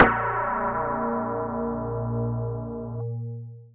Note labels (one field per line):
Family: mallet percussion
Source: electronic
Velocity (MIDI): 100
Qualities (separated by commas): long release